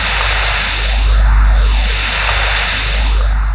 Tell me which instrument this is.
electronic keyboard